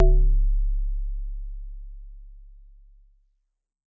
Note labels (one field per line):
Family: mallet percussion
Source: acoustic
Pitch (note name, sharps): C#1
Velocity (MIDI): 100